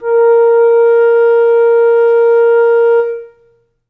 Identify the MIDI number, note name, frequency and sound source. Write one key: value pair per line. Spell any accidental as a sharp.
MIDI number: 70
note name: A#4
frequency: 466.2 Hz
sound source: acoustic